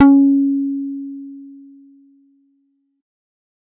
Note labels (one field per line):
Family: bass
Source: synthesizer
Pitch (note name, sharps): C#4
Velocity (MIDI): 100